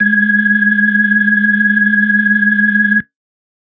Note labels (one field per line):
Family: organ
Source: electronic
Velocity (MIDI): 25